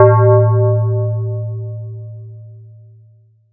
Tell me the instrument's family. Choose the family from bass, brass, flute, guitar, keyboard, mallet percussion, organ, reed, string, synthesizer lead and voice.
mallet percussion